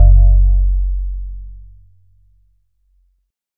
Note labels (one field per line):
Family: keyboard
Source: electronic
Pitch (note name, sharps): F#1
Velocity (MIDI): 75